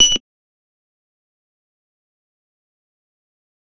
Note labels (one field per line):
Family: bass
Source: synthesizer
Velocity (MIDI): 100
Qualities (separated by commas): bright, distorted, fast decay, percussive